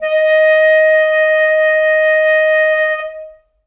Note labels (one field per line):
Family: reed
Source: acoustic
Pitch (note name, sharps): D#5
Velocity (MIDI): 100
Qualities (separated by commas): reverb